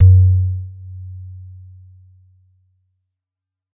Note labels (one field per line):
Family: mallet percussion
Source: acoustic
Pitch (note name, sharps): F#2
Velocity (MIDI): 75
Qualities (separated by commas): dark, non-linear envelope